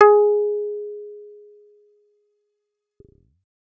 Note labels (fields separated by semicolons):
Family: bass; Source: synthesizer; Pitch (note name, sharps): G#4; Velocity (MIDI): 127